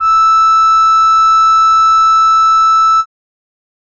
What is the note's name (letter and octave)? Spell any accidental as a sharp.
E6